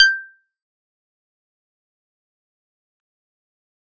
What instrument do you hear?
electronic keyboard